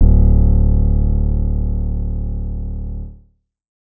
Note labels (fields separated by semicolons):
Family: keyboard; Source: synthesizer; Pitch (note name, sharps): D1; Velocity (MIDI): 25; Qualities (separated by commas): dark